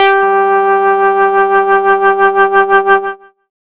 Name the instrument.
synthesizer bass